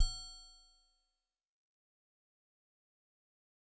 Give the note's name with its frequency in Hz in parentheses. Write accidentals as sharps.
A0 (27.5 Hz)